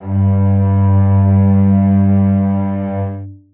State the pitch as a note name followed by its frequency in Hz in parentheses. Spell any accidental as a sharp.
G2 (98 Hz)